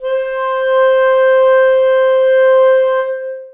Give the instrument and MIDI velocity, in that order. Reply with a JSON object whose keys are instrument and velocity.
{"instrument": "acoustic reed instrument", "velocity": 75}